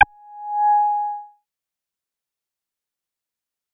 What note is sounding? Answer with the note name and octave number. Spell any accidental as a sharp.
G#5